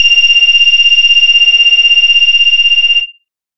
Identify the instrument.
synthesizer bass